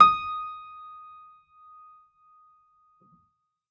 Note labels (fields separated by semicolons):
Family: keyboard; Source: acoustic; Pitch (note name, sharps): D#6; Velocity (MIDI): 127